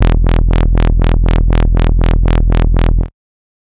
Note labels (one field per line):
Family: bass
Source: synthesizer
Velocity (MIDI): 75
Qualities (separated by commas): bright, distorted, tempo-synced